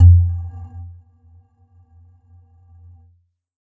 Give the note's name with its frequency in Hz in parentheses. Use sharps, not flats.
F2 (87.31 Hz)